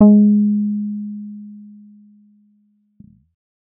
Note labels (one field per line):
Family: bass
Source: synthesizer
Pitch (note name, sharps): G#3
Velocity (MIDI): 25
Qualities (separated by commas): dark